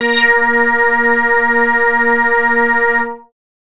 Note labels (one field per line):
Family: bass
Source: synthesizer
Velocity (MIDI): 100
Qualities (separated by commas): distorted